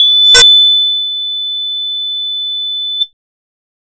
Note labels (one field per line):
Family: bass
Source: synthesizer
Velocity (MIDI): 127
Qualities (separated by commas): bright